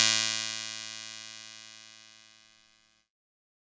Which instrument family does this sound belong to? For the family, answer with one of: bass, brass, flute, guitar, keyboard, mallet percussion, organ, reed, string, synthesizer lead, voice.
keyboard